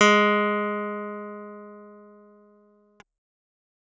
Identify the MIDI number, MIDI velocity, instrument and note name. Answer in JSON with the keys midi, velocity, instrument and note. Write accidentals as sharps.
{"midi": 56, "velocity": 127, "instrument": "electronic keyboard", "note": "G#3"}